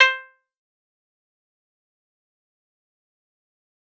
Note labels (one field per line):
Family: guitar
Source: acoustic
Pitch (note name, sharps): C5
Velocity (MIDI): 75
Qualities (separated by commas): fast decay, percussive